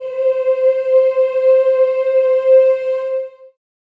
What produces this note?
acoustic voice